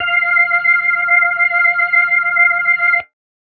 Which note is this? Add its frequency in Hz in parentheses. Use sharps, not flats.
F5 (698.5 Hz)